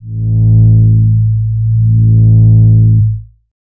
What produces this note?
synthesizer bass